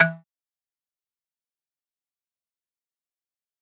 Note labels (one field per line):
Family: mallet percussion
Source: acoustic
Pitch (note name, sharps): E3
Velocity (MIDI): 127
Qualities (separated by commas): fast decay, percussive, reverb